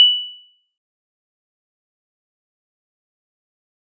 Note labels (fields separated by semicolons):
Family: mallet percussion; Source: acoustic; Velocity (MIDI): 50; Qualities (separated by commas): fast decay, percussive